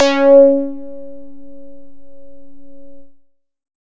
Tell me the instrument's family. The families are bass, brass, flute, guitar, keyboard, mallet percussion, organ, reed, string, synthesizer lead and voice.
bass